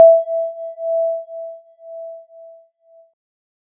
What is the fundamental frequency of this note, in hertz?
659.3 Hz